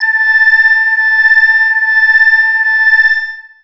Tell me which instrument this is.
synthesizer bass